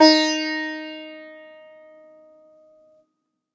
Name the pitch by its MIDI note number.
63